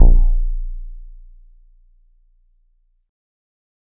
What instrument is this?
electronic keyboard